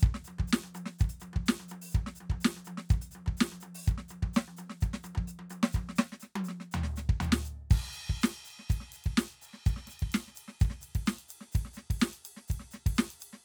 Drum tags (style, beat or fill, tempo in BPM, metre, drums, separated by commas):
prog rock, beat, 125 BPM, 4/4, crash, ride, closed hi-hat, open hi-hat, hi-hat pedal, snare, high tom, floor tom, kick